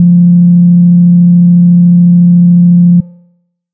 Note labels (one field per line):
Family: bass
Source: synthesizer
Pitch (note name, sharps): F3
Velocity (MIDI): 75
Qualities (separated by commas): dark